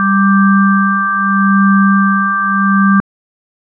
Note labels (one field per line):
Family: organ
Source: electronic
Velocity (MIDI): 100